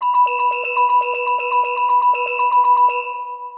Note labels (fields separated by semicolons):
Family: mallet percussion; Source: synthesizer; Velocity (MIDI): 75; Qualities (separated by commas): long release, multiphonic, tempo-synced